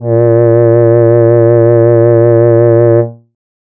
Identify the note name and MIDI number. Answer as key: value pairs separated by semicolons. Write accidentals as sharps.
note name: A#2; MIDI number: 46